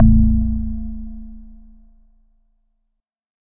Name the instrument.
electronic organ